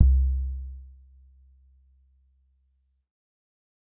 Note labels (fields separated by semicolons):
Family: keyboard; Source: electronic; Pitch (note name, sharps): C2; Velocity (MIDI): 25; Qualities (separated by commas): dark